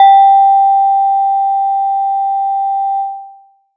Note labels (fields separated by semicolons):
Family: mallet percussion; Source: acoustic; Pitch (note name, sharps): G5; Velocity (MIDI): 100; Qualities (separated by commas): long release